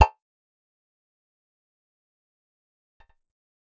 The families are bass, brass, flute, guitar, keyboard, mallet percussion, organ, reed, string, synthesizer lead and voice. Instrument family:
bass